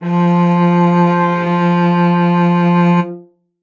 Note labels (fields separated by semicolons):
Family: string; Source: acoustic; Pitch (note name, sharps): F3; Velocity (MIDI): 100; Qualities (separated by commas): reverb